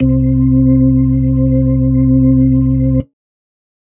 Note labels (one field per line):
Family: organ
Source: electronic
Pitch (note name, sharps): C2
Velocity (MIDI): 25